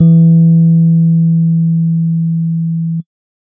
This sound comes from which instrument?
electronic keyboard